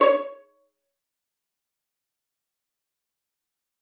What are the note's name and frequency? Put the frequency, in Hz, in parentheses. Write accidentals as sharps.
C#5 (554.4 Hz)